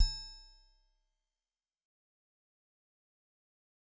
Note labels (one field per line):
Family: mallet percussion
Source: acoustic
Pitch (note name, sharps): C1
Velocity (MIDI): 75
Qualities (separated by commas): fast decay, percussive